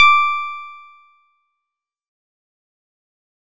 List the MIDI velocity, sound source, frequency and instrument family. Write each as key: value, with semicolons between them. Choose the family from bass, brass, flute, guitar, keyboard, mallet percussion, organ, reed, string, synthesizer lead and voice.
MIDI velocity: 127; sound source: synthesizer; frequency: 1175 Hz; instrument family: guitar